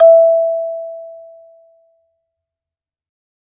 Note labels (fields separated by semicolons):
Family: mallet percussion; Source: acoustic; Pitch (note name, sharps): E5; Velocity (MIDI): 75; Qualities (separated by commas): fast decay, reverb